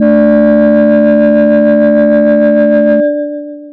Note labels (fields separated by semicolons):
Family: mallet percussion; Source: electronic; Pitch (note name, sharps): D2; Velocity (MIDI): 127; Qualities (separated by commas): long release